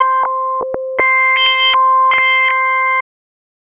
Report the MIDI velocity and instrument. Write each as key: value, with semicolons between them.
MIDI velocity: 50; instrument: synthesizer bass